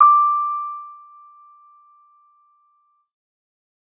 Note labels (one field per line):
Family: keyboard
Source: electronic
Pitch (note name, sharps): D6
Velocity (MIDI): 127